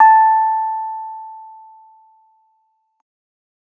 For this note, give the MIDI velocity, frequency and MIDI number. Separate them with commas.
75, 880 Hz, 81